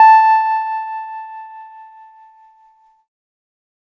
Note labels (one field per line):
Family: keyboard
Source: electronic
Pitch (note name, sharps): A5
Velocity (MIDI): 127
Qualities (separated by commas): distorted